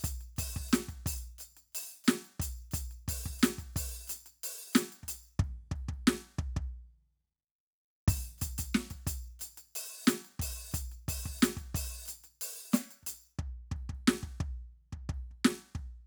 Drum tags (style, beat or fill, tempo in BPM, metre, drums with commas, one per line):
hip-hop
beat
90 BPM
4/4
crash, ride, percussion, snare, kick